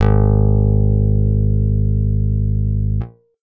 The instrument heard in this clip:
acoustic guitar